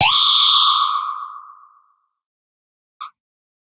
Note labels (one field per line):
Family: guitar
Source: electronic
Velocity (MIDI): 127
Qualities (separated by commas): fast decay